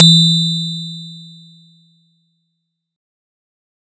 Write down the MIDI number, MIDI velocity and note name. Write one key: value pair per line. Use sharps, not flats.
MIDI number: 52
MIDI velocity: 75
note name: E3